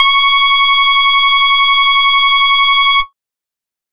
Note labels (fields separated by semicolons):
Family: bass; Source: synthesizer; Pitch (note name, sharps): C#6; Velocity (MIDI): 127; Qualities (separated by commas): bright, distorted, multiphonic, tempo-synced